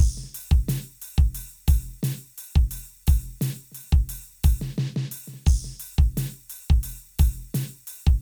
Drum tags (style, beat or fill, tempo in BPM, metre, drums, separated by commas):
rock, beat, 88 BPM, 4/4, crash, open hi-hat, snare, kick